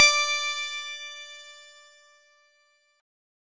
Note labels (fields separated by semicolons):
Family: synthesizer lead; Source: synthesizer; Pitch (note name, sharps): D5; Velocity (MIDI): 50; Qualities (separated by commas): bright, distorted